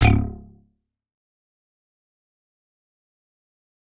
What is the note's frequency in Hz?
34.65 Hz